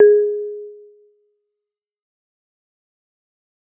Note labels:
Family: mallet percussion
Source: acoustic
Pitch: G#4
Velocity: 100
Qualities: fast decay, reverb

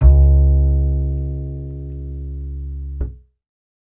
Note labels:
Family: bass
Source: acoustic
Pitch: C#2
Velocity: 50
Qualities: dark

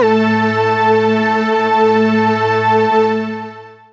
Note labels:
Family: synthesizer lead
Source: synthesizer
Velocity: 100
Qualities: long release

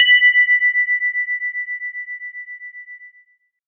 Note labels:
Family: guitar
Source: synthesizer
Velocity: 100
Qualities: bright

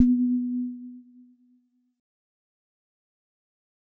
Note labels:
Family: mallet percussion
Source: acoustic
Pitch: B3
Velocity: 25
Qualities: dark, fast decay

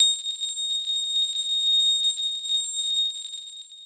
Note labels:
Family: guitar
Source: electronic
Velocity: 127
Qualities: bright, long release

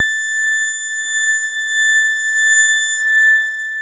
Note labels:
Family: keyboard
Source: electronic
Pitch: A6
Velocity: 50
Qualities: long release

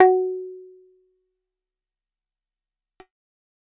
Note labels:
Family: guitar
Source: acoustic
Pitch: F#4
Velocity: 100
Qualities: fast decay, percussive

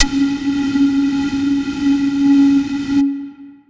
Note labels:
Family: flute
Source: acoustic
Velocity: 100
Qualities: distorted, long release

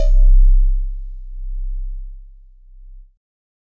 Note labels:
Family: keyboard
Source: electronic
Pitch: C1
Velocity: 75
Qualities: multiphonic

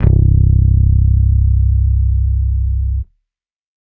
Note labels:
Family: bass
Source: electronic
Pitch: C1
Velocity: 127

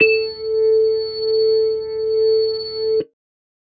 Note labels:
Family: organ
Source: electronic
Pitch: A4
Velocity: 25

